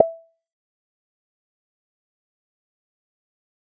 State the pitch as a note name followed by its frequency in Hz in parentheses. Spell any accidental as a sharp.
E5 (659.3 Hz)